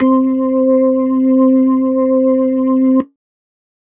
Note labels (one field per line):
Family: organ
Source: electronic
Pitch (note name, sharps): C4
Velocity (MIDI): 75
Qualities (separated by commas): dark